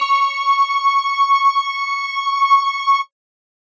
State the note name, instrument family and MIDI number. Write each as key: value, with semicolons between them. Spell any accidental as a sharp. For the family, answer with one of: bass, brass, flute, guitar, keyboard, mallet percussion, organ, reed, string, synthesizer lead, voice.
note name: C#6; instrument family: mallet percussion; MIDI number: 85